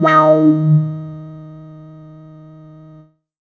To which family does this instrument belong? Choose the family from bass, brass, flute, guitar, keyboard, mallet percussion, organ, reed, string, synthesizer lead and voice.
bass